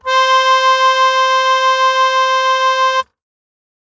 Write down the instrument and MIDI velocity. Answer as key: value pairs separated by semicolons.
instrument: acoustic keyboard; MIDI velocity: 50